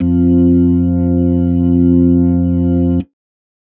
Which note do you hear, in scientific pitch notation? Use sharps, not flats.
F2